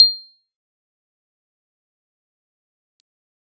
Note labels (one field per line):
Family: keyboard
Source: electronic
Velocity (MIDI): 50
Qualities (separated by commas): bright, fast decay, percussive